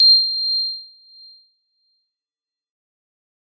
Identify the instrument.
acoustic mallet percussion instrument